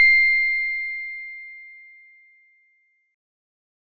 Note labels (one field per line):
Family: organ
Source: electronic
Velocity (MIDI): 75